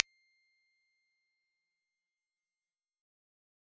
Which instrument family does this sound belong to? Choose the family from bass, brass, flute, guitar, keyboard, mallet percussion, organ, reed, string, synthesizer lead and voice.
bass